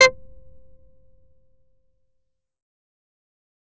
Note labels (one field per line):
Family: bass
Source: synthesizer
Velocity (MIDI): 127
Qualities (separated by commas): distorted, fast decay, percussive